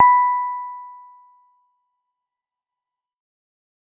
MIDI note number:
83